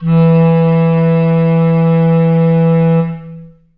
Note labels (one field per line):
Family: reed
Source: acoustic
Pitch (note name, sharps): E3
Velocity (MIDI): 25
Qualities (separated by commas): long release, reverb